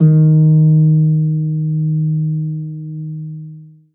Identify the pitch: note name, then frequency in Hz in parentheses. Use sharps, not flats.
D#3 (155.6 Hz)